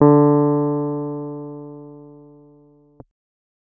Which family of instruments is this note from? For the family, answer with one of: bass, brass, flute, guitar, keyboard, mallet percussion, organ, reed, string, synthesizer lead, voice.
keyboard